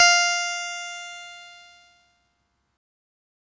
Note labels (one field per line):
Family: keyboard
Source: electronic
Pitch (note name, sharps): F5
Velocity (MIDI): 127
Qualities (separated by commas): bright, distorted